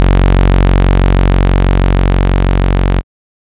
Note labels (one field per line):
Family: bass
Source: synthesizer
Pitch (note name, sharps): F#1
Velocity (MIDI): 127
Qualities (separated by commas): bright, distorted